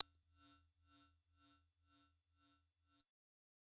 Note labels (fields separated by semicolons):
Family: bass; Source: synthesizer; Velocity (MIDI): 25; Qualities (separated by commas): bright, distorted